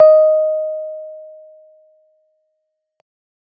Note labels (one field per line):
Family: keyboard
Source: electronic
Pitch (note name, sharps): D#5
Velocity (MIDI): 50